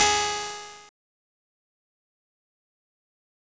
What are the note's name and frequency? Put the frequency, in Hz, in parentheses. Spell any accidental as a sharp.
G#4 (415.3 Hz)